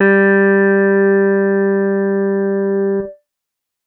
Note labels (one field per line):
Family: guitar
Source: electronic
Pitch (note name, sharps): G3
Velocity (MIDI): 75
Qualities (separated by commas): reverb